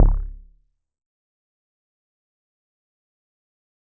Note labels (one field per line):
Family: bass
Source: synthesizer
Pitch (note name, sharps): C#1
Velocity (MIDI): 127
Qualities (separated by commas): dark, fast decay, percussive